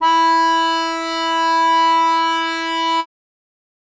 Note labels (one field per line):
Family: reed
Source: acoustic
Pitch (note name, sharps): E4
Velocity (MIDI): 100